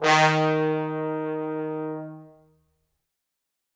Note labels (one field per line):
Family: brass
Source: acoustic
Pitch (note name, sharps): D#3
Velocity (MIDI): 25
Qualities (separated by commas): bright, reverb